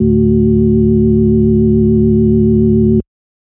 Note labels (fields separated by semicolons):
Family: organ; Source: electronic; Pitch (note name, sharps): D2; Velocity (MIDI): 75; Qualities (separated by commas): dark, multiphonic